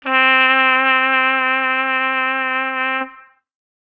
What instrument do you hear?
acoustic brass instrument